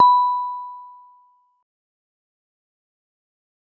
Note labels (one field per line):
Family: mallet percussion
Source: acoustic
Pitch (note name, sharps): B5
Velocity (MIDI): 50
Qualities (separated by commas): fast decay